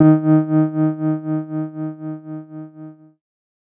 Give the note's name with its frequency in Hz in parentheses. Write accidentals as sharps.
D#3 (155.6 Hz)